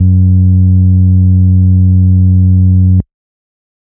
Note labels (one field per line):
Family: organ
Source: electronic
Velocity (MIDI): 75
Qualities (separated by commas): bright, distorted